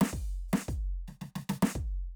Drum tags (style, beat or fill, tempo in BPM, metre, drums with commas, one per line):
Afro-Cuban rumba
fill
110 BPM
4/4
closed hi-hat, open hi-hat, hi-hat pedal, snare, kick